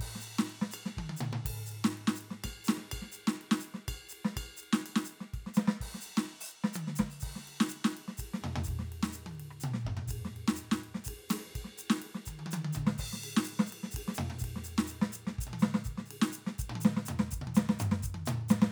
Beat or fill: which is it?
beat